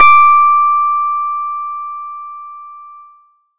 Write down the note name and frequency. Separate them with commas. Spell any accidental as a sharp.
D6, 1175 Hz